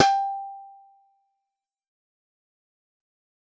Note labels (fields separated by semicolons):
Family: guitar; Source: synthesizer; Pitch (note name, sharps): G5; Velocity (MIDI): 75; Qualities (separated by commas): fast decay